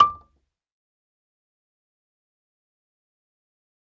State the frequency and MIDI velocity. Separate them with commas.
1175 Hz, 25